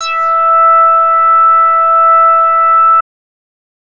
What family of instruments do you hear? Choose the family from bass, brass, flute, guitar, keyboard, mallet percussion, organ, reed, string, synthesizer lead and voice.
bass